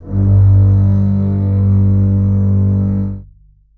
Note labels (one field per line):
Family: string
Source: acoustic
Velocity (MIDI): 50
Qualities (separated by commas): long release, reverb